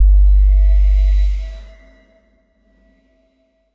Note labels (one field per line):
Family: mallet percussion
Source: electronic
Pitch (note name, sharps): G1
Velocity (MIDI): 75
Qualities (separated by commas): non-linear envelope